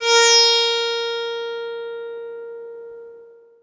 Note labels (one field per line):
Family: guitar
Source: acoustic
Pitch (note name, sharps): A#4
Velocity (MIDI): 75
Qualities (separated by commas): bright, reverb